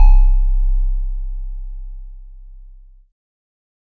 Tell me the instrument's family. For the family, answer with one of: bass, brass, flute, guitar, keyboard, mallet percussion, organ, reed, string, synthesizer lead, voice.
keyboard